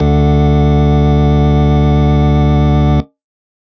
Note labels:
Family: organ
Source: electronic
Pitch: D2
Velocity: 25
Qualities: distorted

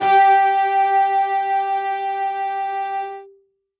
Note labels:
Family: string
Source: acoustic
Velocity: 127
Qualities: reverb

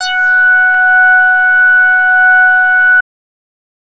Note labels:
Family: bass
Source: synthesizer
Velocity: 75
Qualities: distorted

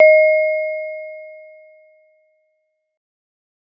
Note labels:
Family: mallet percussion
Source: acoustic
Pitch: D#5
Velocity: 25

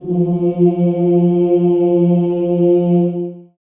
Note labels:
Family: voice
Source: acoustic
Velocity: 100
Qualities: long release, reverb

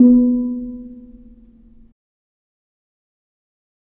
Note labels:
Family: mallet percussion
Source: acoustic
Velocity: 25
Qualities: fast decay, reverb

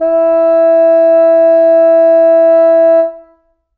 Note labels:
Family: reed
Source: acoustic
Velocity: 100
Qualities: reverb

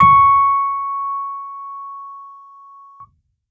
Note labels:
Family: keyboard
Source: electronic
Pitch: C#6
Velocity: 75

